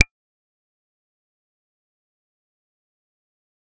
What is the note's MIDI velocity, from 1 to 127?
25